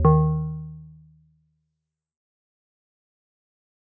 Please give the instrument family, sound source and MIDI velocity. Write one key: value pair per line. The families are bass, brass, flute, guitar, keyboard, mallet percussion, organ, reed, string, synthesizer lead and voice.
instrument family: mallet percussion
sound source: acoustic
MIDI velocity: 75